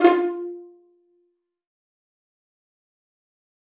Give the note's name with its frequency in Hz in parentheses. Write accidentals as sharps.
F4 (349.2 Hz)